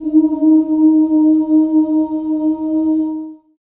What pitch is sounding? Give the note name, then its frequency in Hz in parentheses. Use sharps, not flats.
D#4 (311.1 Hz)